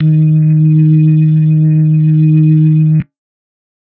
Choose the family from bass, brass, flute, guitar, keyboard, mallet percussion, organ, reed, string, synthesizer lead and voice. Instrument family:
organ